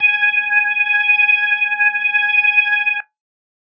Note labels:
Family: organ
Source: electronic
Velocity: 25

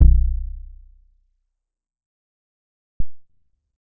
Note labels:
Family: bass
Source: synthesizer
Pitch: B0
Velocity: 25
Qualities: dark, fast decay

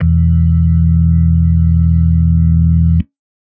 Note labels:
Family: organ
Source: electronic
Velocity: 127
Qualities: dark

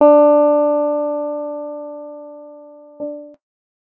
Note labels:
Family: guitar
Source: electronic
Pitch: D4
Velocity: 25

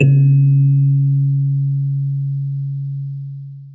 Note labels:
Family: mallet percussion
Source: acoustic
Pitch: C#3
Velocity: 127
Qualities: dark, long release, reverb

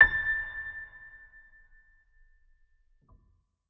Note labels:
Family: organ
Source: electronic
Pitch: A6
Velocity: 50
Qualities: reverb

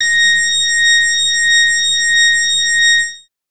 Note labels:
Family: bass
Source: synthesizer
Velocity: 100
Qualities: bright, distorted

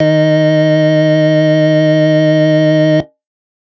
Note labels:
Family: organ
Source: electronic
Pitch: D#3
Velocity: 75

